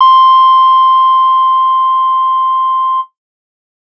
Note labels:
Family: guitar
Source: electronic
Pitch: C6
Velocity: 25

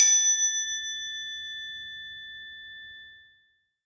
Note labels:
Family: mallet percussion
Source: acoustic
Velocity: 100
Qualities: bright, reverb

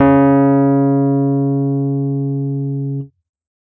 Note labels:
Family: keyboard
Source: electronic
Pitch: C#3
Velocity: 100

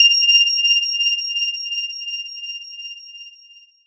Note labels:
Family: mallet percussion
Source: electronic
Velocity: 50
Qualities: bright, long release

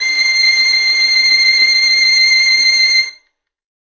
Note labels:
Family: string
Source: acoustic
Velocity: 25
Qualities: bright, reverb

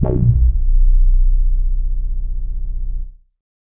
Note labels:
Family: bass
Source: synthesizer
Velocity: 50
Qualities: distorted, non-linear envelope

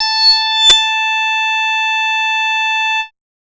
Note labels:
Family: bass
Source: synthesizer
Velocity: 75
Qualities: bright, distorted, multiphonic

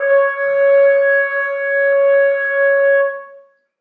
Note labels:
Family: brass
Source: acoustic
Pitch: C#5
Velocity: 50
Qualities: reverb

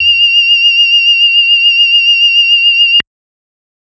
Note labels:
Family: organ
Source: electronic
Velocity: 127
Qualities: multiphonic

